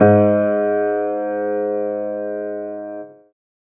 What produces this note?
acoustic keyboard